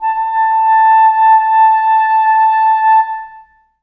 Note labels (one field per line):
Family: reed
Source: acoustic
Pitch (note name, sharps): A5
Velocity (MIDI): 50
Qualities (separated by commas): long release, reverb